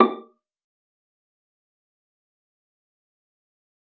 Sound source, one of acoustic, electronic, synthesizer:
acoustic